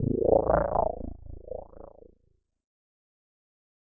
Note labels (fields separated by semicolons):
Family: keyboard; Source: electronic; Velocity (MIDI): 75; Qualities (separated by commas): distorted, fast decay, non-linear envelope